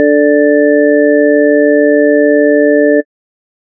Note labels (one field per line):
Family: organ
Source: electronic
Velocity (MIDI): 127